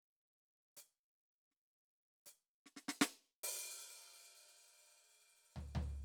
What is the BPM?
78 BPM